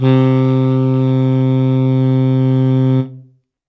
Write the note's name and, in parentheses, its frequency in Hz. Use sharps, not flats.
C3 (130.8 Hz)